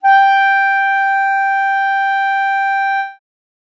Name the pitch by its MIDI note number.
79